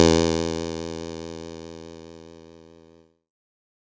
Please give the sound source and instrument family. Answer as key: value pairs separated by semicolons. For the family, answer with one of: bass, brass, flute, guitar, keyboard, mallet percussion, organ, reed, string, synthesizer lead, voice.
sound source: electronic; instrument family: keyboard